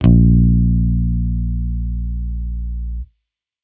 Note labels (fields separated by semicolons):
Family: bass; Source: electronic; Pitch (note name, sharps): A#1; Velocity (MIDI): 25